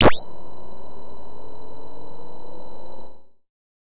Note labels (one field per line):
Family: bass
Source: synthesizer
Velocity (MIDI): 25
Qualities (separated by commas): distorted